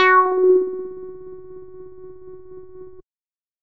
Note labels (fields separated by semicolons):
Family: bass; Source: synthesizer; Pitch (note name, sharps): F#4; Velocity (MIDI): 127